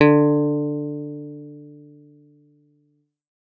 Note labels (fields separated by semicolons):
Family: guitar; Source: electronic; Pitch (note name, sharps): D3; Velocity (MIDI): 50